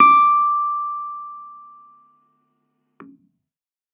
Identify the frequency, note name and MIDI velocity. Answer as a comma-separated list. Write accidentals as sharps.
1175 Hz, D6, 50